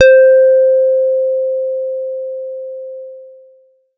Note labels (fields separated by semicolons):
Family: guitar; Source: electronic; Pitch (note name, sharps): C5; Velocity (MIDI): 127; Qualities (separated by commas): long release